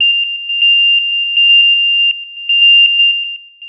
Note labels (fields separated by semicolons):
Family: synthesizer lead; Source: synthesizer; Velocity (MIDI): 127; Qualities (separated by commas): bright, long release, tempo-synced